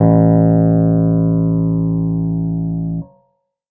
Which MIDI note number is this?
33